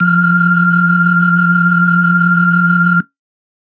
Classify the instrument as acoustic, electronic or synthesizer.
electronic